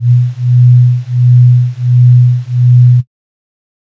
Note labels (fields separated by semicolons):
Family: flute; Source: synthesizer; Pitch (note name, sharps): B2; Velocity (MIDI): 127; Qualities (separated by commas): dark